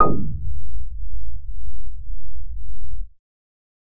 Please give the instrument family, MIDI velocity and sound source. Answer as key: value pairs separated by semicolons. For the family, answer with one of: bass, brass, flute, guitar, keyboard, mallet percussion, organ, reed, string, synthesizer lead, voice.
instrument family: bass; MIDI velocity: 25; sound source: synthesizer